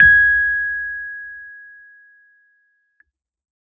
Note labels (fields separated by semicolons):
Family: keyboard; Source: electronic; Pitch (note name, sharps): G#6; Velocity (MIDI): 127